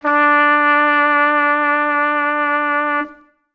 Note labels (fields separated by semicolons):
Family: brass; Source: acoustic; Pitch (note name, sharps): D4; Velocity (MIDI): 75